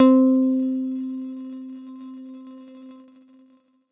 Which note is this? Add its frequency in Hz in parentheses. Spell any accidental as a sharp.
C4 (261.6 Hz)